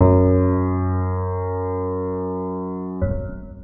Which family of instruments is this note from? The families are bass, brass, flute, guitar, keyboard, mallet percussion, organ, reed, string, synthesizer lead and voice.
organ